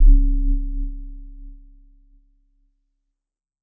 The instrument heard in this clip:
electronic keyboard